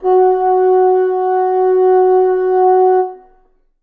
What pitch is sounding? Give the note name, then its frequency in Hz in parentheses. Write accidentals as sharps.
F#4 (370 Hz)